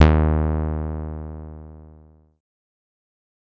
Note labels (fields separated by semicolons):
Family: bass; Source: synthesizer; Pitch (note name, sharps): D#2; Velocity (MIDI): 50; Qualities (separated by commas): distorted, fast decay